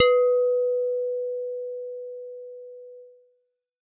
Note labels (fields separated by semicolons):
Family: bass; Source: synthesizer; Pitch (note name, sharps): B4; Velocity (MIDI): 127; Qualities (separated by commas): distorted